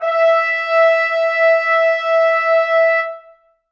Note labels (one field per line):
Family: brass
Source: acoustic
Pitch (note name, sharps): E5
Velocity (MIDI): 100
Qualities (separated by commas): reverb